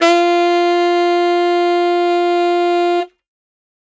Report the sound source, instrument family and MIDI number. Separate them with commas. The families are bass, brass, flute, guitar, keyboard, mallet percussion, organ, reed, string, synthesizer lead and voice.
acoustic, reed, 65